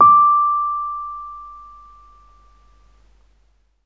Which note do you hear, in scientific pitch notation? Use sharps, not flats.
D6